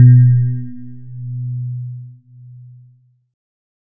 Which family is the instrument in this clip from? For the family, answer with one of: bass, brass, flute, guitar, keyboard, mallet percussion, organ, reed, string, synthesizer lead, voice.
keyboard